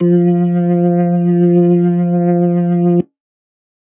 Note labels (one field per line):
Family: organ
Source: electronic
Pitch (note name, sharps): F3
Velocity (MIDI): 50